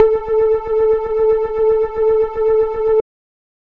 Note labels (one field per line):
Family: bass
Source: synthesizer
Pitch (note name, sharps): A4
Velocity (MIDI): 50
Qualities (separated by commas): dark